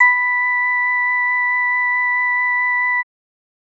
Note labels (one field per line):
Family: organ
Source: electronic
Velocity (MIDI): 100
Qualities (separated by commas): multiphonic